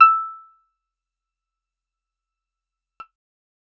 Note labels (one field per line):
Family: guitar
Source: acoustic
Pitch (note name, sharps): E6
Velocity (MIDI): 25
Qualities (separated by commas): fast decay, percussive